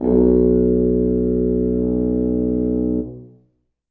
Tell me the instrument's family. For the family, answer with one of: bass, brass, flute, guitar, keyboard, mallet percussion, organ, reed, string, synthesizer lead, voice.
brass